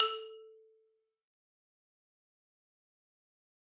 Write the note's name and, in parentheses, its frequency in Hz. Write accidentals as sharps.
A4 (440 Hz)